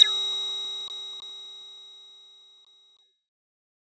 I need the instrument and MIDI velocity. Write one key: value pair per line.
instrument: synthesizer bass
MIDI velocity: 75